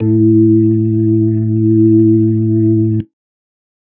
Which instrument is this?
electronic organ